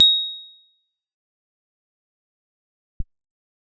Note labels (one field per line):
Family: guitar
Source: electronic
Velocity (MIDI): 25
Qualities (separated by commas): bright, fast decay, percussive